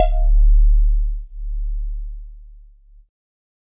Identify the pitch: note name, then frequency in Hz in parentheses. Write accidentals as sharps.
D1 (36.71 Hz)